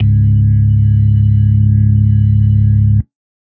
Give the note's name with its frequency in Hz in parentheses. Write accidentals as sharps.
C#1 (34.65 Hz)